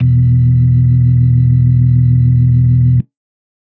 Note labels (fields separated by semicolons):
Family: organ; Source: electronic; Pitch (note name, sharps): E1; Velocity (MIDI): 75